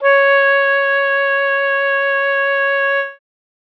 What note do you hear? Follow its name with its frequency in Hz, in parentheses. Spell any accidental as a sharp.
C#5 (554.4 Hz)